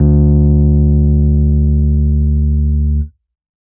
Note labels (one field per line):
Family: keyboard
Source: electronic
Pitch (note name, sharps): D2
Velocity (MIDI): 75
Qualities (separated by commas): dark, distorted